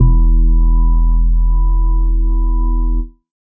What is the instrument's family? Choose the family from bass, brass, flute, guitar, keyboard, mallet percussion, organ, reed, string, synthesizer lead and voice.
organ